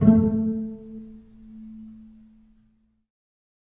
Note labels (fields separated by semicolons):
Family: string; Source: acoustic; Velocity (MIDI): 50; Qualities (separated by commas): dark, reverb